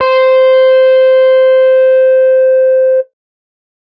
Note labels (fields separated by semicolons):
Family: guitar; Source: electronic; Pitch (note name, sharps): C5; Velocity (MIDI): 100; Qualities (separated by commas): distorted